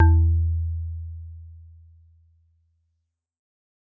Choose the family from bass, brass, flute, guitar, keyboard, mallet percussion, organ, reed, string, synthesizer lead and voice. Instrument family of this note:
mallet percussion